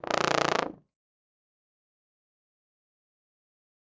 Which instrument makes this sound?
acoustic brass instrument